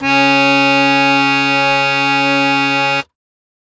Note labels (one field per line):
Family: keyboard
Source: acoustic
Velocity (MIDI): 100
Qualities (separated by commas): bright